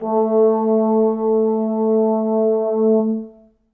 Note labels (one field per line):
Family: brass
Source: acoustic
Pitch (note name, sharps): A3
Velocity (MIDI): 25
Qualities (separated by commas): dark, reverb